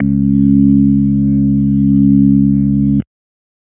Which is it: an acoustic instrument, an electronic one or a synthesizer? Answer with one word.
electronic